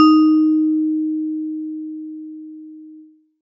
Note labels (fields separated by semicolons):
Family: mallet percussion; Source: acoustic; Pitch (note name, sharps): D#4; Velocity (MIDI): 75